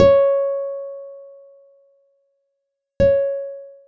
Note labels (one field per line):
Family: guitar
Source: acoustic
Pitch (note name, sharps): C#5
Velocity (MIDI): 100